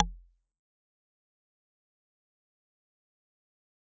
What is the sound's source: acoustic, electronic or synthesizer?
acoustic